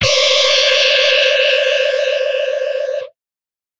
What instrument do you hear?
electronic guitar